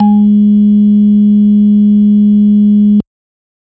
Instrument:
electronic organ